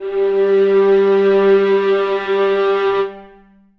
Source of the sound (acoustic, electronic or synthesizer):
acoustic